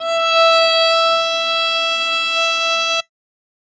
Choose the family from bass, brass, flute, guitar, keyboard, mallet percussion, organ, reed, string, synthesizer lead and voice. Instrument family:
string